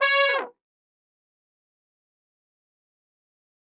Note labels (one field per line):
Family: brass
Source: acoustic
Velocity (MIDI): 100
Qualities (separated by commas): bright, fast decay, percussive, reverb